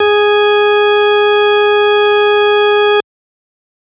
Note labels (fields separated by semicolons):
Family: organ; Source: electronic; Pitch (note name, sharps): G#4; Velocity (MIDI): 50